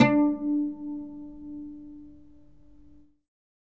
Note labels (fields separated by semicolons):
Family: guitar; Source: acoustic; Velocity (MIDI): 75; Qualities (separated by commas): reverb